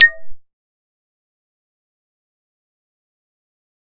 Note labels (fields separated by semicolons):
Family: bass; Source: synthesizer; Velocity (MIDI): 75; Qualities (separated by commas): fast decay, percussive